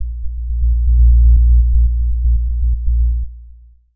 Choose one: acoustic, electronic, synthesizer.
synthesizer